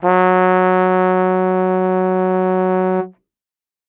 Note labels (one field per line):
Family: brass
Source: acoustic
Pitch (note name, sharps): F#3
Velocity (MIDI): 75